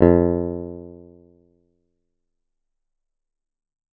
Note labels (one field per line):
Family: guitar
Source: acoustic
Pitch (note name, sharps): F2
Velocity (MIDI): 75